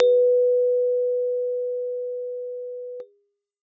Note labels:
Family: keyboard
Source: acoustic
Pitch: B4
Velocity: 25

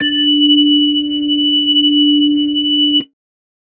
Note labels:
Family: organ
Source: electronic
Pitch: D4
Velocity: 75

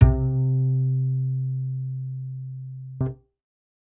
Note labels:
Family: bass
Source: acoustic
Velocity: 75

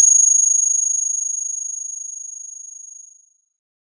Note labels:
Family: guitar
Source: synthesizer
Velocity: 100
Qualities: bright

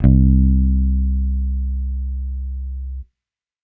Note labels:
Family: bass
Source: electronic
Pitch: C2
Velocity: 50

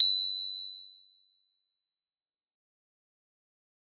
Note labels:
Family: mallet percussion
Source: acoustic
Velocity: 75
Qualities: bright, fast decay

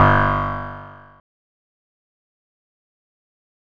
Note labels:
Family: guitar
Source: electronic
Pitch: G1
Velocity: 127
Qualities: bright, distorted, fast decay

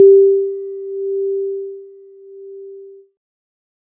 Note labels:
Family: keyboard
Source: electronic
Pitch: G4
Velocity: 25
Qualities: multiphonic

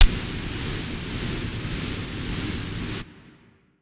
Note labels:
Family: flute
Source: acoustic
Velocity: 100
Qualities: distorted

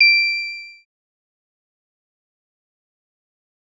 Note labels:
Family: synthesizer lead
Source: synthesizer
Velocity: 50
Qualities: distorted, fast decay

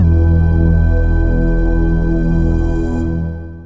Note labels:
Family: synthesizer lead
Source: synthesizer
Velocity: 50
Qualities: long release

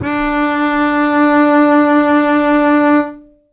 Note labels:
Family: string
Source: acoustic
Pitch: D4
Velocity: 25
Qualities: reverb

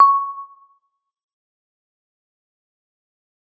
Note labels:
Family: mallet percussion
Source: acoustic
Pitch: C#6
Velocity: 100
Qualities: fast decay, percussive, reverb

